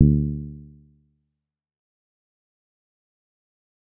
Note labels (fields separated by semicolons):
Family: bass; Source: synthesizer; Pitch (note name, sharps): D2; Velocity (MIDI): 25; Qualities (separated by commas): dark, fast decay, percussive